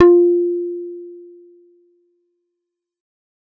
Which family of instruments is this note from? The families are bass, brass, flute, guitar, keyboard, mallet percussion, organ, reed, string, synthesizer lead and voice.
bass